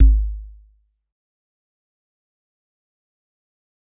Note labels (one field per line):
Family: mallet percussion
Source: acoustic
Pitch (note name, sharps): G#1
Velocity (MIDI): 100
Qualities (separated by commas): dark, fast decay, percussive